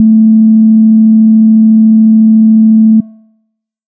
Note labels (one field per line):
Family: bass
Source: synthesizer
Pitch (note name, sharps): A3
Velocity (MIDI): 127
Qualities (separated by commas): dark